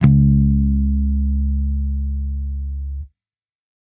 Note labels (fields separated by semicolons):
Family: bass; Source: electronic; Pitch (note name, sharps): C#2; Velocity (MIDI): 127